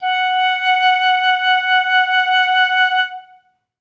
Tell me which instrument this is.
acoustic flute